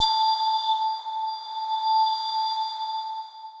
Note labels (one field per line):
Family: mallet percussion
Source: electronic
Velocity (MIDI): 100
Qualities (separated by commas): bright, long release, non-linear envelope